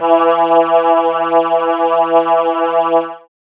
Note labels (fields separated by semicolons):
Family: keyboard; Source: synthesizer; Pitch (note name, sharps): E3; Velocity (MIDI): 25